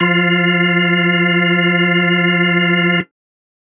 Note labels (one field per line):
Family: organ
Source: electronic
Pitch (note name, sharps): F3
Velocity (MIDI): 100